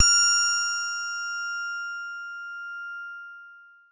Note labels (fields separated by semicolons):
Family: guitar; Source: synthesizer; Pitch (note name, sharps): F6; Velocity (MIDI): 127; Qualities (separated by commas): bright, long release